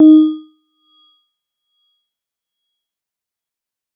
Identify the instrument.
electronic mallet percussion instrument